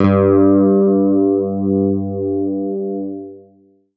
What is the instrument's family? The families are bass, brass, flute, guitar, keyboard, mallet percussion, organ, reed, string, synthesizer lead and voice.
guitar